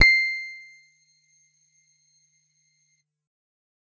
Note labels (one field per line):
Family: guitar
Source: electronic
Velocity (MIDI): 100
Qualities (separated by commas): bright, percussive